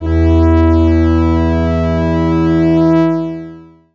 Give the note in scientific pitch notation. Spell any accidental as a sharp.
E2